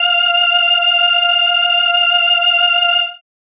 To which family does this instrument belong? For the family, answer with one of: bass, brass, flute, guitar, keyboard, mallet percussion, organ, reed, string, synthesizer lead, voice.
keyboard